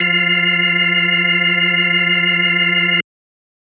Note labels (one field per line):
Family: organ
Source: electronic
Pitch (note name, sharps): F3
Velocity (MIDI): 25